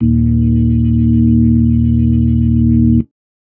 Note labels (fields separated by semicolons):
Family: organ; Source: electronic; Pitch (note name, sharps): D#1; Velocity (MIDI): 100; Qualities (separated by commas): dark